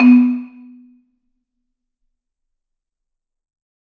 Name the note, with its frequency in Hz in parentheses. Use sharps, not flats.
B3 (246.9 Hz)